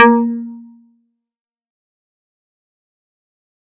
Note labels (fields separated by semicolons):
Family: guitar; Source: synthesizer; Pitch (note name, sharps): A#3; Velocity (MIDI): 127; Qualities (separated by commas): dark, fast decay, percussive